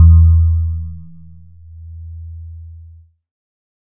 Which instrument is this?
electronic keyboard